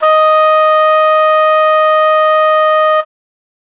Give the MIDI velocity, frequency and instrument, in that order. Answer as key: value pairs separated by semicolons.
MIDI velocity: 50; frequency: 622.3 Hz; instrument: acoustic reed instrument